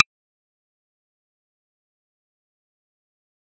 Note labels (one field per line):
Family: mallet percussion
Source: acoustic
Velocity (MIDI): 127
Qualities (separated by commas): fast decay, percussive